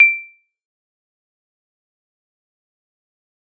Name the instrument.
acoustic mallet percussion instrument